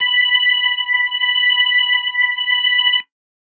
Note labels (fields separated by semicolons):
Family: organ; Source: electronic; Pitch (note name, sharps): B5; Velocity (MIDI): 75